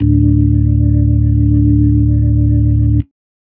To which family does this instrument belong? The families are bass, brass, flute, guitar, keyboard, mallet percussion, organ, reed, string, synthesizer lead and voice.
organ